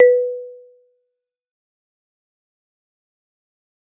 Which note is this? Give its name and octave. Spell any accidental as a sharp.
B4